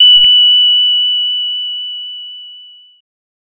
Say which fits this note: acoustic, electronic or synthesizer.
synthesizer